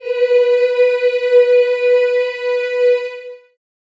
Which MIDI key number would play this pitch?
71